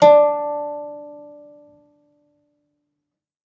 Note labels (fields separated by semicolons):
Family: guitar; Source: acoustic; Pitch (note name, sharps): D4; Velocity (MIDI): 100; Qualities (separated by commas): reverb